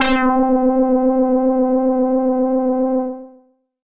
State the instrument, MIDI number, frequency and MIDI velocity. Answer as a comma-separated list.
synthesizer bass, 60, 261.6 Hz, 75